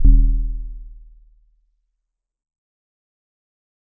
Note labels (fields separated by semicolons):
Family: mallet percussion; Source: acoustic; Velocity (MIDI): 100; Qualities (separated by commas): dark, fast decay, multiphonic